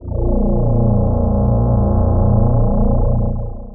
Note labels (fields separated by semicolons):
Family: voice; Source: synthesizer; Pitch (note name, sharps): A#0; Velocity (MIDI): 25; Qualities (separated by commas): distorted, long release